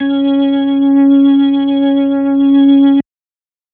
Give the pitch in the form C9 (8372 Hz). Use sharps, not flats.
C#4 (277.2 Hz)